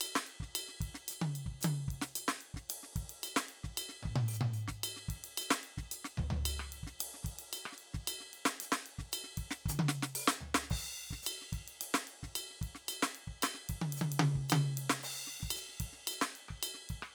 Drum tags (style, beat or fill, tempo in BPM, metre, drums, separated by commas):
songo, beat, 112 BPM, 4/4, crash, ride, ride bell, closed hi-hat, hi-hat pedal, snare, cross-stick, high tom, mid tom, floor tom, kick